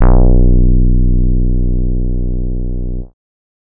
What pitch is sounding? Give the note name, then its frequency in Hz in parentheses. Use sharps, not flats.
B0 (30.87 Hz)